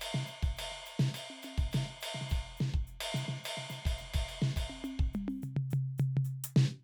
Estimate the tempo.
105 BPM